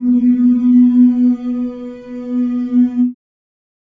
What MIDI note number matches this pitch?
59